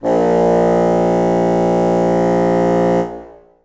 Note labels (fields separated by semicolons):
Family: reed; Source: acoustic; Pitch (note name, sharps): A#1; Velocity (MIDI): 127; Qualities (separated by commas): reverb